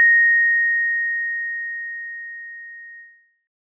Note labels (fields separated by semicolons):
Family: mallet percussion; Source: acoustic; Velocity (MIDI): 25